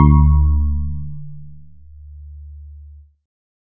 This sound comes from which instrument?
electronic keyboard